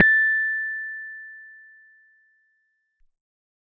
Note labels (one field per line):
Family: keyboard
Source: electronic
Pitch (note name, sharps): A6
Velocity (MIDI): 127